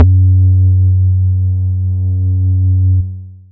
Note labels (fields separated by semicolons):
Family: bass; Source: synthesizer; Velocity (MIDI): 50; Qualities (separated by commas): long release, multiphonic